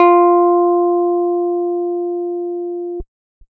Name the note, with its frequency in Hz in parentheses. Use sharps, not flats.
F4 (349.2 Hz)